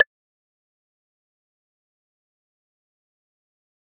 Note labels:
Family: mallet percussion; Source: electronic; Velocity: 127; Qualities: fast decay, percussive

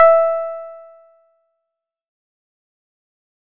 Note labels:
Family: guitar; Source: synthesizer; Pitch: E5; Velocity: 100; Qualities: dark, fast decay

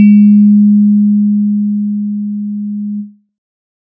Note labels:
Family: synthesizer lead; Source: synthesizer; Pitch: G#3; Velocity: 25

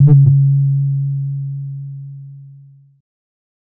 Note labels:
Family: bass; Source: synthesizer; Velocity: 25; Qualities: distorted

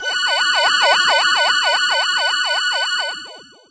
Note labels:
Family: voice; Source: synthesizer; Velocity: 25; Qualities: distorted, long release

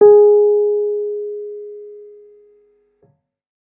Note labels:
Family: keyboard; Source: electronic; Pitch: G#4; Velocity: 50

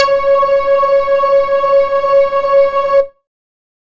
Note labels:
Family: bass; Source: synthesizer; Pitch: C#5; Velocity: 25

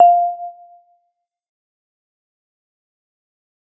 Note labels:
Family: mallet percussion; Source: acoustic; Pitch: F5; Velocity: 50; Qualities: fast decay, percussive, reverb

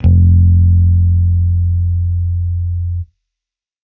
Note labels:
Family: bass; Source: electronic; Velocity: 50; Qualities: distorted

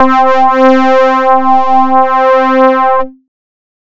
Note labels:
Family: bass; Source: synthesizer; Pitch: C4; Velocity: 75; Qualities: distorted

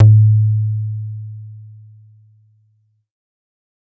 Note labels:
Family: bass; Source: synthesizer; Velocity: 25

